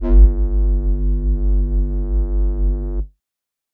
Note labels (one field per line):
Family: flute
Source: synthesizer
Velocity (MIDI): 25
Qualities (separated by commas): distorted